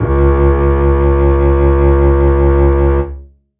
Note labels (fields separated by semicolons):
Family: string; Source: acoustic; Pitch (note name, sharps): C#2; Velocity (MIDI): 127; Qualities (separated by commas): reverb